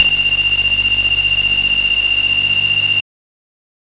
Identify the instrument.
synthesizer bass